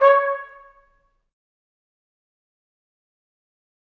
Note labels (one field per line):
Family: brass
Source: acoustic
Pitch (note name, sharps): C#5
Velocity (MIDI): 25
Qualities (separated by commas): fast decay, percussive, reverb